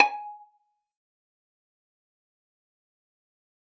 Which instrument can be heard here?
acoustic string instrument